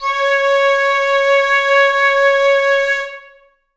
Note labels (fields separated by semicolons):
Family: flute; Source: acoustic; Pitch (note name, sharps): C#5; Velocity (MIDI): 127; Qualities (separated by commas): reverb